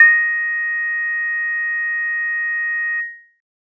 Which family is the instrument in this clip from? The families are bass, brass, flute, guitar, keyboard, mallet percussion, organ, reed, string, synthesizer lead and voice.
keyboard